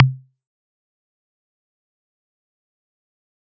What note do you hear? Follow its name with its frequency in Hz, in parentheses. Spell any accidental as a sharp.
C3 (130.8 Hz)